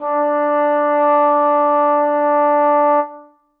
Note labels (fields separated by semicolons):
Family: brass; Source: acoustic; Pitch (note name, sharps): D4; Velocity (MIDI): 50; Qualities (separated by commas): reverb